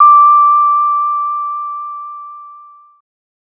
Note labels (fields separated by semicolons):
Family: bass; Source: synthesizer; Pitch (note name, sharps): D6; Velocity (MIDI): 75